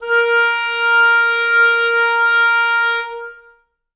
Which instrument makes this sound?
acoustic reed instrument